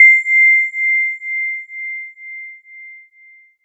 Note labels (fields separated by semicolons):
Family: mallet percussion; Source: electronic; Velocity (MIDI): 25; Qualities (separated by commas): multiphonic